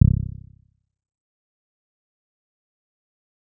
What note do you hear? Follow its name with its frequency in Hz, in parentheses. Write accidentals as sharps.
C1 (32.7 Hz)